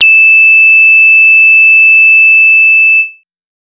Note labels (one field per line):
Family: bass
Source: synthesizer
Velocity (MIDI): 127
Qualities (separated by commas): bright, distorted